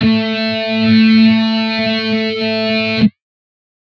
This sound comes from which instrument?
electronic guitar